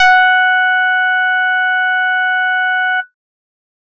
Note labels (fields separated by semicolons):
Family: bass; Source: synthesizer; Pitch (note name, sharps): F#5; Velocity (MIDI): 50